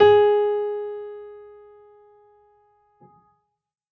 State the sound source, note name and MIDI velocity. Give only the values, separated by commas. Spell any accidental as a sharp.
acoustic, G#4, 100